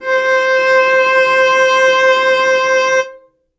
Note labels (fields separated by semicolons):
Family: string; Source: acoustic; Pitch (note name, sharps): C5; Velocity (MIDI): 50; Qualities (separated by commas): reverb